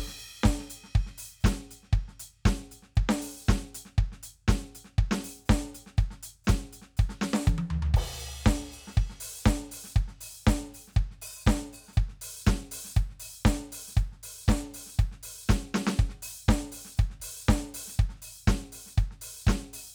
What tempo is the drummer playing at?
120 BPM